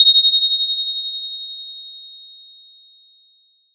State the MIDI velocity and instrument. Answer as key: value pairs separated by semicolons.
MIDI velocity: 50; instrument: acoustic mallet percussion instrument